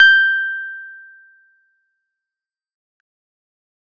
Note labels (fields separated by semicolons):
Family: keyboard; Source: electronic; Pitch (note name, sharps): G6; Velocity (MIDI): 100; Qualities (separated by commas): fast decay